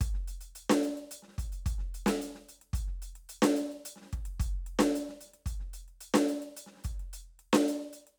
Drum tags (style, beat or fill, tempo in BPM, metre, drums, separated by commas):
prog rock, beat, 110 BPM, 5/4, closed hi-hat, snare, kick